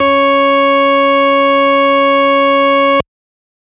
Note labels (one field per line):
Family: organ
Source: electronic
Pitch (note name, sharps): C#4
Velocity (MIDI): 127